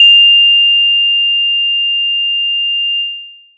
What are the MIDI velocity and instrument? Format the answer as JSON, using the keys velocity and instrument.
{"velocity": 75, "instrument": "acoustic mallet percussion instrument"}